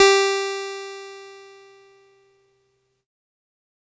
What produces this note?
electronic keyboard